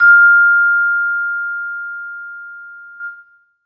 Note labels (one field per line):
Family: mallet percussion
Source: acoustic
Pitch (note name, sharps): F6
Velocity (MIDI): 75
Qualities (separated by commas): reverb